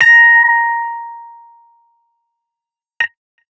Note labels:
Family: guitar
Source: electronic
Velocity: 100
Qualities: distorted, fast decay

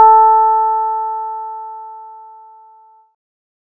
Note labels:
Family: bass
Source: synthesizer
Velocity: 50

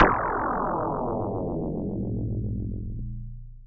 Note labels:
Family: mallet percussion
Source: electronic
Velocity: 100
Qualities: long release

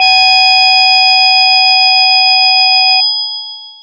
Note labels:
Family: mallet percussion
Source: electronic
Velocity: 75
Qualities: bright, long release

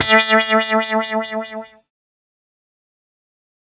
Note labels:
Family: keyboard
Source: synthesizer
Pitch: A3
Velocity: 127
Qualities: distorted, fast decay

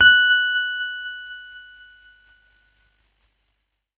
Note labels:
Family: keyboard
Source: electronic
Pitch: F#6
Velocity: 50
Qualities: distorted, tempo-synced

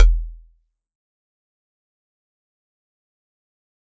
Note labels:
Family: mallet percussion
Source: acoustic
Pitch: E1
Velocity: 127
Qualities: fast decay, percussive

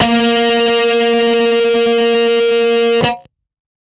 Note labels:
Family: guitar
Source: electronic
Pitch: A#3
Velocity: 100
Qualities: distorted

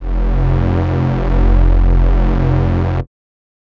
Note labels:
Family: reed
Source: acoustic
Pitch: F1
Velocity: 50

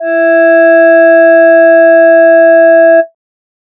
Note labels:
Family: voice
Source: synthesizer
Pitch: E4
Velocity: 127

